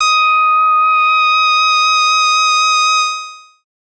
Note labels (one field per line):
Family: bass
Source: synthesizer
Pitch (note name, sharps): D#6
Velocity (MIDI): 25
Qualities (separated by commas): distorted, long release